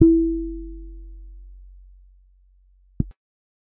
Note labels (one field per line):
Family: bass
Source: synthesizer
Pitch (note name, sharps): E4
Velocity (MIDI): 25